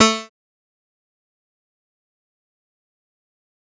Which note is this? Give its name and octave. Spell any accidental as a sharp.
A3